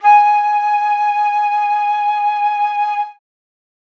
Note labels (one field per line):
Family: flute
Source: acoustic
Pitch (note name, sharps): G#5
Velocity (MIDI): 127